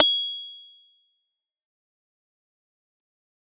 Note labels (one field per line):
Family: keyboard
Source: electronic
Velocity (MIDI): 127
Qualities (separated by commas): fast decay, percussive